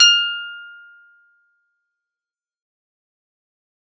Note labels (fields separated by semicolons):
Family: guitar; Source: acoustic; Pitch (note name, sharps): F6; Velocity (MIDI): 50; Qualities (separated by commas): bright, fast decay, percussive, reverb